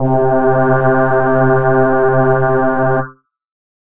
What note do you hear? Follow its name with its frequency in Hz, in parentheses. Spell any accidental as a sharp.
C3 (130.8 Hz)